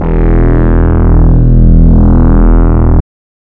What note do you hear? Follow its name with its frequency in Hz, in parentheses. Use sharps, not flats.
E1 (41.2 Hz)